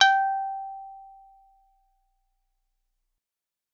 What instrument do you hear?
acoustic guitar